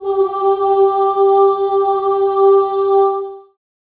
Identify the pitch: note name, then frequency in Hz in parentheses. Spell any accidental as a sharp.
G4 (392 Hz)